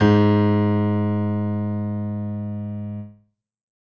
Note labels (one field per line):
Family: keyboard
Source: acoustic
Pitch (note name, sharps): G#2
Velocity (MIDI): 127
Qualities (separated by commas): reverb